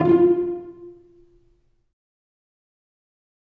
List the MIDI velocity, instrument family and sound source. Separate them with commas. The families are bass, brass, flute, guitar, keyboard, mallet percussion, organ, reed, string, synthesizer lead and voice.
127, string, acoustic